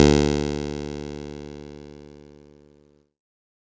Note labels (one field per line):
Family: keyboard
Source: electronic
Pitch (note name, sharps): D2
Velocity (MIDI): 75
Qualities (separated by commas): bright, distorted